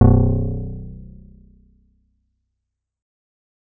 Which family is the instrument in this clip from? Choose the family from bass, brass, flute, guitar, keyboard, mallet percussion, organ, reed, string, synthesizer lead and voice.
bass